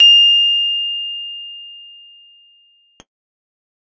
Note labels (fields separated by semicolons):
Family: keyboard; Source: electronic; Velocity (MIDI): 25; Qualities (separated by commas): bright